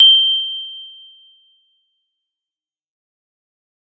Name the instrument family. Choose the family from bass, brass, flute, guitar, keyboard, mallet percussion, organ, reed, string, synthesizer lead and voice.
mallet percussion